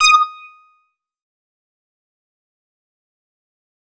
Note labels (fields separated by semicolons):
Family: bass; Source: synthesizer; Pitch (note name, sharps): D#6; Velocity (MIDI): 127; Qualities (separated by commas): distorted, fast decay, percussive